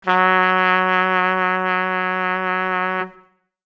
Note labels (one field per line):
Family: brass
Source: acoustic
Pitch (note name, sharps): F#3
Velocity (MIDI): 50